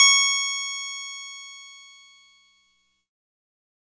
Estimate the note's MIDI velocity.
50